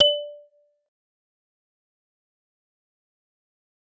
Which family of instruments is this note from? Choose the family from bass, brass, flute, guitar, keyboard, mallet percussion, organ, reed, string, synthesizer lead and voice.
mallet percussion